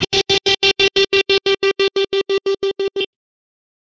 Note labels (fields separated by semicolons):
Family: guitar; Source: electronic; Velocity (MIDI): 100; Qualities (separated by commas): bright, distorted, tempo-synced